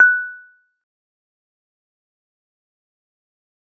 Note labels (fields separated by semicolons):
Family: mallet percussion; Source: acoustic; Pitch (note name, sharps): F#6; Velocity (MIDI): 25; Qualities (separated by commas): fast decay, percussive